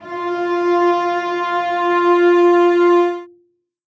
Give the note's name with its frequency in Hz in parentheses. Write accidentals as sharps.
F4 (349.2 Hz)